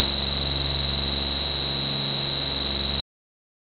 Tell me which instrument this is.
synthesizer bass